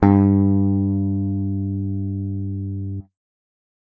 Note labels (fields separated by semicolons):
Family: guitar; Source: electronic; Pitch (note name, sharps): G2; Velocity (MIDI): 127